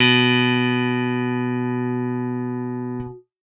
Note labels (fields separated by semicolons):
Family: guitar; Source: electronic; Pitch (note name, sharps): B2; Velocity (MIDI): 100; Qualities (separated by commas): reverb